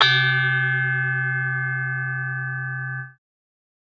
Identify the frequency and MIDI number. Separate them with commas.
130.8 Hz, 48